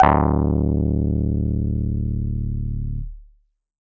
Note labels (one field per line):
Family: keyboard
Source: electronic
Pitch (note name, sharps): D1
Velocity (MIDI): 75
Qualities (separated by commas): distorted